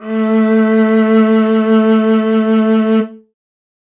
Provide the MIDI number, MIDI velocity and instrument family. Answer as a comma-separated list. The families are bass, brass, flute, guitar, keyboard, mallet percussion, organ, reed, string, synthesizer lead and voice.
57, 50, string